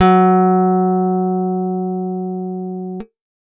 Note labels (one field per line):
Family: guitar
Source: acoustic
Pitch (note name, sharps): F#3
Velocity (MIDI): 50